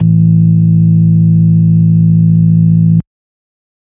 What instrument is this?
electronic organ